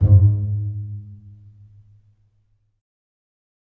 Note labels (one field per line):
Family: string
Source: acoustic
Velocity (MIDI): 75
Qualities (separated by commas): dark, reverb